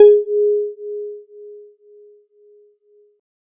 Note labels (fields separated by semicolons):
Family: keyboard; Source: electronic; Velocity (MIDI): 25